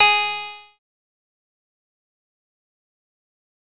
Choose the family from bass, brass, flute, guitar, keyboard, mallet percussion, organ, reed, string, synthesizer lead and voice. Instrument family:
bass